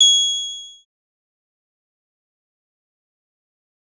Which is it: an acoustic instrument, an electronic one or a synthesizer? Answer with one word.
synthesizer